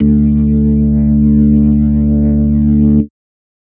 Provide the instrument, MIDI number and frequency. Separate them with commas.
electronic organ, 38, 73.42 Hz